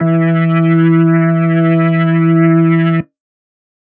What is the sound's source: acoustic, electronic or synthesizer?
electronic